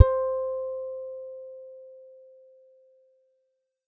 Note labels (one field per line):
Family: guitar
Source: acoustic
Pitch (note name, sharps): C5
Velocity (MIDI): 75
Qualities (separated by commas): dark